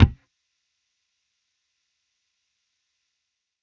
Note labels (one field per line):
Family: bass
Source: electronic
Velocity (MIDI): 100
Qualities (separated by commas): distorted, percussive